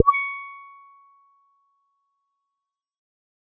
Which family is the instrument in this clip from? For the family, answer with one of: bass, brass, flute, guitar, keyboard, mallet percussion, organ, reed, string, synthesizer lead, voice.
bass